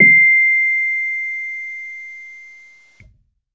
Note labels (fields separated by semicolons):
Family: keyboard; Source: electronic; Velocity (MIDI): 25